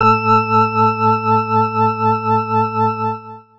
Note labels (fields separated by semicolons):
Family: organ; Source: electronic; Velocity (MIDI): 25; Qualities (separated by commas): distorted